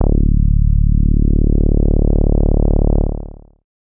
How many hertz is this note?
36.71 Hz